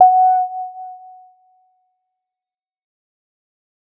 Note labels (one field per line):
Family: bass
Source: synthesizer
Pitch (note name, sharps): F#5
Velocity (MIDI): 75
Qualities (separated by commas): fast decay